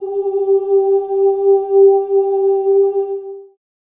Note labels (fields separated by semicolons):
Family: voice; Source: acoustic; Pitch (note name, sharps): G4; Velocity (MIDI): 75; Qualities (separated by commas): long release, reverb